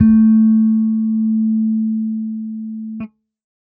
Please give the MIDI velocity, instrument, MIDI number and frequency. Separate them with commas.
75, electronic bass, 57, 220 Hz